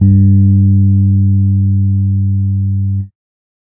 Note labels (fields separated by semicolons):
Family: keyboard; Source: electronic; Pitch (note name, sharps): G2; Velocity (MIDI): 25; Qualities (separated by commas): dark